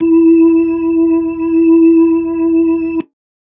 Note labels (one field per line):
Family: organ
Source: electronic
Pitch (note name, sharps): E4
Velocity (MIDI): 127